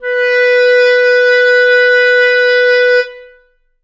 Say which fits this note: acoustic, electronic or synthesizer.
acoustic